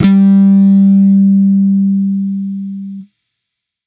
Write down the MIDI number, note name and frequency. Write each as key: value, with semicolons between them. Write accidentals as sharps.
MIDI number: 55; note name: G3; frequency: 196 Hz